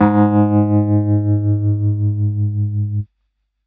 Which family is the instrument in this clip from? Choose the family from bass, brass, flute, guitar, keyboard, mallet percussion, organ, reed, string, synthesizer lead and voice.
keyboard